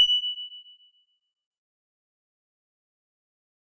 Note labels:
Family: mallet percussion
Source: acoustic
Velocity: 75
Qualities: bright, fast decay

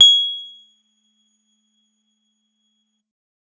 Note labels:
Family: guitar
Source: electronic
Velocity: 25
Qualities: bright, percussive

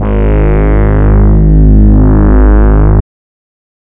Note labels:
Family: reed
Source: synthesizer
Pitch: G#1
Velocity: 100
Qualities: distorted, non-linear envelope

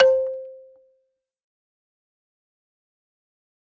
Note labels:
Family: mallet percussion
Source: acoustic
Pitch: C5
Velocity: 100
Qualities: fast decay, percussive, reverb

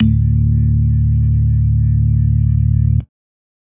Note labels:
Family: organ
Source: electronic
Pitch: D1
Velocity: 75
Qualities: dark

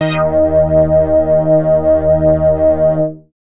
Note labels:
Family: bass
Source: synthesizer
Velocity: 100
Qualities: distorted

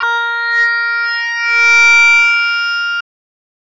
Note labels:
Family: voice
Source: synthesizer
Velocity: 100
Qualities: bright, distorted

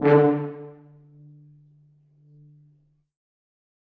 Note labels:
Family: brass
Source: acoustic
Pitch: D3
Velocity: 100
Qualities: reverb

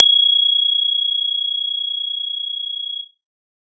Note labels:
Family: synthesizer lead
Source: synthesizer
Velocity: 75

